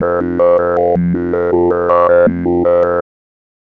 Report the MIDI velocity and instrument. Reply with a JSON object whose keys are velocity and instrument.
{"velocity": 25, "instrument": "synthesizer bass"}